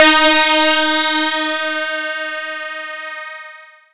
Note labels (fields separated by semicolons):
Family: mallet percussion; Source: electronic; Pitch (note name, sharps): D#4; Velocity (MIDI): 100; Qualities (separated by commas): bright, distorted, long release, non-linear envelope